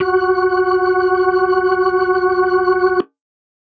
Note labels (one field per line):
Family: organ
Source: electronic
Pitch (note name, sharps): F#4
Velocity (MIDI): 50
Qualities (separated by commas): reverb